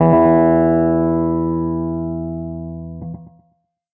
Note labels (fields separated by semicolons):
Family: keyboard; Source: electronic; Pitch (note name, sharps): E2; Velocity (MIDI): 75; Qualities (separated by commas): distorted, tempo-synced